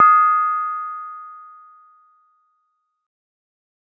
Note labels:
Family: mallet percussion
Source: acoustic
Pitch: D#6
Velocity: 100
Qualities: reverb

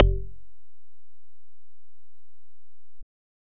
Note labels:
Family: bass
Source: synthesizer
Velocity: 50

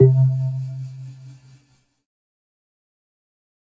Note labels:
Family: keyboard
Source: synthesizer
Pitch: C3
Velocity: 127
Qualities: fast decay

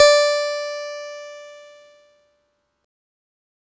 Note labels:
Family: keyboard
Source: electronic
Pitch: D5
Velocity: 100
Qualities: bright, distorted

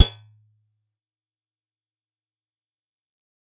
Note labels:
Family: guitar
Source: acoustic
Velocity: 100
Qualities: fast decay, percussive

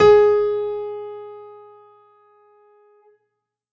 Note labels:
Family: keyboard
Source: acoustic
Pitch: G#4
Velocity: 127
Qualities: reverb

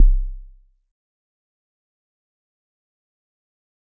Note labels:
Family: mallet percussion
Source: acoustic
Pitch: C1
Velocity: 25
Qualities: fast decay, percussive

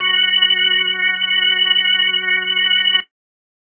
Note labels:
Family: organ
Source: electronic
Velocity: 75

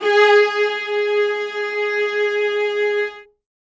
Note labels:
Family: string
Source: acoustic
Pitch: G#4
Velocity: 127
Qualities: reverb

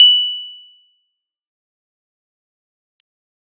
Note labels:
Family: keyboard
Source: electronic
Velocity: 25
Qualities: bright, fast decay, percussive

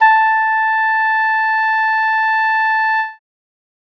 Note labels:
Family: reed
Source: acoustic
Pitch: A5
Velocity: 75

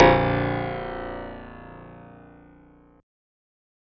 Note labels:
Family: synthesizer lead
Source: synthesizer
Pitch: A#0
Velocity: 75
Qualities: bright, distorted

